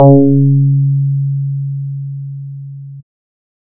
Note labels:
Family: bass; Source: synthesizer; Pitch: C#3; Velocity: 100

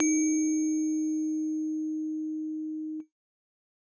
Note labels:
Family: keyboard; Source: acoustic; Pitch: D#4; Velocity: 25

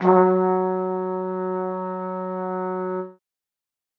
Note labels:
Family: brass; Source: acoustic; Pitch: F#3; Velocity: 50; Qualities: reverb

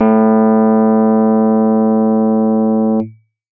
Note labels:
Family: keyboard; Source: electronic; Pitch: A2; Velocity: 127; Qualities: distorted

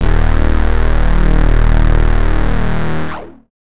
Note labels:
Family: bass; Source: synthesizer; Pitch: D#1; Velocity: 100; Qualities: bright, distorted

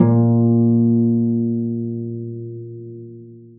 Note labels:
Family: string; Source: acoustic; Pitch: A#2; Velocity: 50; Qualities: long release, reverb

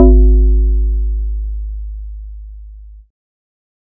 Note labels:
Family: bass; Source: synthesizer; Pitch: G#1; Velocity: 50

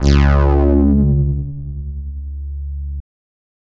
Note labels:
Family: bass; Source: synthesizer; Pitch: C#2; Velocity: 127; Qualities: bright, distorted

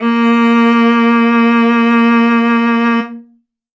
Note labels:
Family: string; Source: acoustic; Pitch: A#3; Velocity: 100; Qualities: reverb

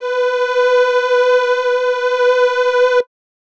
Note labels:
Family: reed; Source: acoustic; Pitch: B4; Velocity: 127

